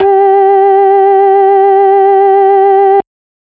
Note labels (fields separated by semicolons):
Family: organ; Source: electronic; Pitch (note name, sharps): G4; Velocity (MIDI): 127